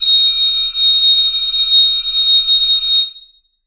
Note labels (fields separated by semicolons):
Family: flute; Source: acoustic; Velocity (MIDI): 127; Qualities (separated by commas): bright, reverb